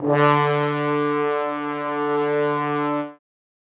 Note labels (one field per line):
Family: brass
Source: acoustic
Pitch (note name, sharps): D3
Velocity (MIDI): 100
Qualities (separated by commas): bright, reverb